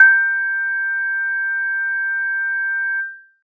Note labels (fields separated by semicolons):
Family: keyboard; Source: electronic; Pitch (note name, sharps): G6; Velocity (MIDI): 75